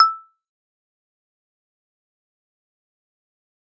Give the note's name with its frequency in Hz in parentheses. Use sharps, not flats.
E6 (1319 Hz)